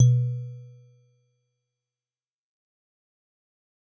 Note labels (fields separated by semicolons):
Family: mallet percussion; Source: acoustic; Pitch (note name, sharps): B2; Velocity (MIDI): 127; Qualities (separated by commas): fast decay, percussive